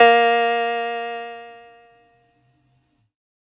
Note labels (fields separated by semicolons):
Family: keyboard; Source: electronic; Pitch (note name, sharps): A#3; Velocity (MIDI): 25; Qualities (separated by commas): distorted